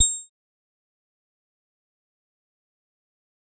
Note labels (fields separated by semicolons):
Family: bass; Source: synthesizer; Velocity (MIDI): 75; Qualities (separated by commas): bright, distorted, fast decay, percussive